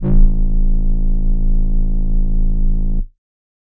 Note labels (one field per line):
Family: flute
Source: synthesizer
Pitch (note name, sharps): A0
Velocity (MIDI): 50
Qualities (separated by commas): distorted